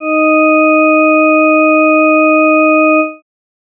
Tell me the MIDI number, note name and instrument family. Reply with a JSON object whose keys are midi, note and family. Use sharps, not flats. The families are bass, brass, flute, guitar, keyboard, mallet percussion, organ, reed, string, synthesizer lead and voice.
{"midi": 63, "note": "D#4", "family": "organ"}